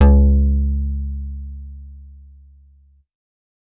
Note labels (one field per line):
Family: bass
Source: synthesizer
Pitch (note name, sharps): C#2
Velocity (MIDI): 50